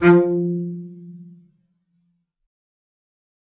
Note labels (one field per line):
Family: string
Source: acoustic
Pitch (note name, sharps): F3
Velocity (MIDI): 25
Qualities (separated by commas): fast decay, reverb